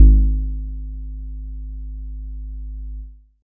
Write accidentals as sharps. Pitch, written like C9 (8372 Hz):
G#1 (51.91 Hz)